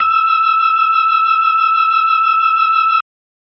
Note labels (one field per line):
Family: organ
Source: electronic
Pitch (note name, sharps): E6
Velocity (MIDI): 25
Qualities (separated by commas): bright